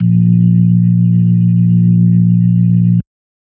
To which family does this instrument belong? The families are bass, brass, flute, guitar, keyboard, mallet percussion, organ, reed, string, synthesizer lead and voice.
organ